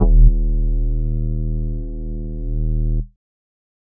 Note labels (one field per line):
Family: flute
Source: synthesizer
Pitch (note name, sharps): D#1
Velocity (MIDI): 75